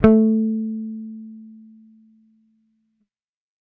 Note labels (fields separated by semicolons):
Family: bass; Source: electronic; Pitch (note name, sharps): A3; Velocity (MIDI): 127